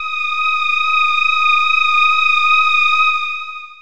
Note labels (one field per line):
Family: voice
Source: synthesizer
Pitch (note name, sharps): D#6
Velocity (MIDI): 100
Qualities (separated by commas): distorted, long release